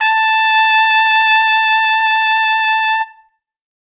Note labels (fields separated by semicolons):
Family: brass; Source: acoustic; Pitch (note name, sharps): A5; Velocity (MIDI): 100